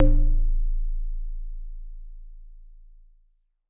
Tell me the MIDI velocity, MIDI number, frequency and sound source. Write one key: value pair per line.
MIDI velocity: 100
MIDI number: 21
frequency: 27.5 Hz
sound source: acoustic